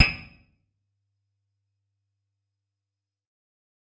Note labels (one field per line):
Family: guitar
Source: electronic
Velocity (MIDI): 127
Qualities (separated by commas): fast decay, percussive, reverb